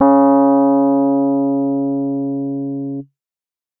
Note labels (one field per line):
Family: keyboard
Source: electronic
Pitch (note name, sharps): C#3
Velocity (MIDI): 127